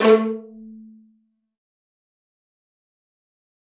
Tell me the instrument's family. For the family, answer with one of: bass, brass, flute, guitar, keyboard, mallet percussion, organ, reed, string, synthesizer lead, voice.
string